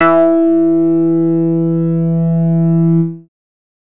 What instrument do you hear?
synthesizer bass